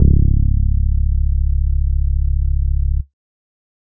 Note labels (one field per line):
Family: bass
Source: synthesizer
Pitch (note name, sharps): C#1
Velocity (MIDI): 127